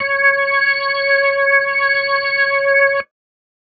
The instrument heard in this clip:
electronic keyboard